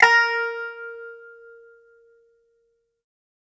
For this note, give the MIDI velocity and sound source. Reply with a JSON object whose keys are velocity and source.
{"velocity": 75, "source": "acoustic"}